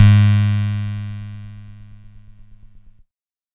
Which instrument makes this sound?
electronic keyboard